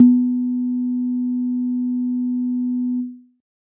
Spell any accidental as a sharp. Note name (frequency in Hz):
B3 (246.9 Hz)